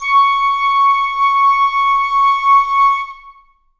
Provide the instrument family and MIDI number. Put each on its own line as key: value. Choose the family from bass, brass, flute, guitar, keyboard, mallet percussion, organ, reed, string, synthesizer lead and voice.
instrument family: reed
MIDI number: 85